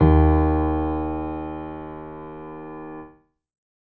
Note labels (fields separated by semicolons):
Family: keyboard; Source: acoustic; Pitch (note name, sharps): D#2; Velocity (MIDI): 75; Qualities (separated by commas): reverb